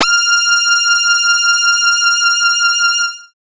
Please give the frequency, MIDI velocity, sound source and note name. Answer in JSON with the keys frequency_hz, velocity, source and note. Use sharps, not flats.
{"frequency_hz": 1397, "velocity": 25, "source": "synthesizer", "note": "F6"}